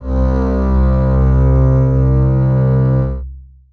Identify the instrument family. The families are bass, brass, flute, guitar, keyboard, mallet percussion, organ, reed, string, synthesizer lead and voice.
string